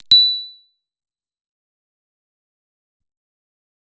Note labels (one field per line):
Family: bass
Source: synthesizer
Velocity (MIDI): 75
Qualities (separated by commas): bright, distorted, fast decay, percussive